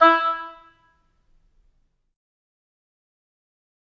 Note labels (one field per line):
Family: reed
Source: acoustic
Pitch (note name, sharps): E4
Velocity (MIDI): 100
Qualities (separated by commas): fast decay, percussive, reverb